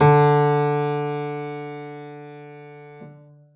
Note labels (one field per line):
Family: keyboard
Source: acoustic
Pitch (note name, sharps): D3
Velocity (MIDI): 100